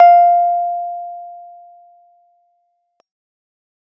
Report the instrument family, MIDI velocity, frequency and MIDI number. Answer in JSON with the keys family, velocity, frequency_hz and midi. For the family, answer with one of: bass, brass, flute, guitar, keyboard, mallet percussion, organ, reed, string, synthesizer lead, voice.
{"family": "keyboard", "velocity": 100, "frequency_hz": 698.5, "midi": 77}